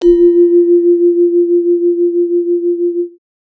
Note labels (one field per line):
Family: mallet percussion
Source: acoustic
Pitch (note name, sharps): F4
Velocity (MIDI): 25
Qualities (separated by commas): multiphonic